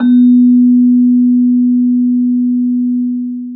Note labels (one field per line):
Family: mallet percussion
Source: acoustic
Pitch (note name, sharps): B3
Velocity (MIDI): 25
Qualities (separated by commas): long release, reverb